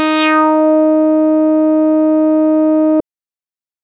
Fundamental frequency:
311.1 Hz